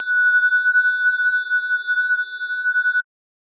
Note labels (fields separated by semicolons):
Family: mallet percussion; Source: electronic; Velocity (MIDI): 75; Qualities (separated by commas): multiphonic, non-linear envelope